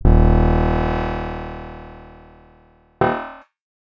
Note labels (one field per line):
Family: guitar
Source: acoustic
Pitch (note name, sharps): D#1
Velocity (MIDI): 50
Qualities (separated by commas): bright, distorted